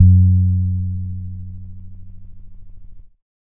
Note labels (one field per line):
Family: keyboard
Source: electronic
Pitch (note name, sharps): F#2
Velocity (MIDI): 127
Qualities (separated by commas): dark